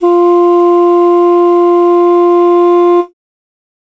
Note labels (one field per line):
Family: reed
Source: acoustic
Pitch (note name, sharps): F4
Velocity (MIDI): 127